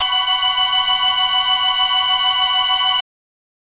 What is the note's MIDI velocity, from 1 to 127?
127